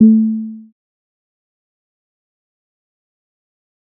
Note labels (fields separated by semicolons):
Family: bass; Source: synthesizer; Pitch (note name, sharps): A3; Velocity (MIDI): 50; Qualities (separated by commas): dark, fast decay, percussive